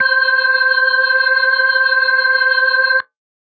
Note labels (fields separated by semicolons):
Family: organ; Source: electronic; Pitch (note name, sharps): C5; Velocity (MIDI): 100; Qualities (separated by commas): bright